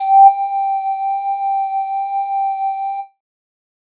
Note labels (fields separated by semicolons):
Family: flute; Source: synthesizer; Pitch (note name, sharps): G5; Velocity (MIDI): 25; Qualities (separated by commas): distorted